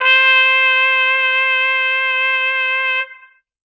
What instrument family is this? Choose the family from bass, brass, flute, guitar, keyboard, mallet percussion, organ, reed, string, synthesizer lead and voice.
brass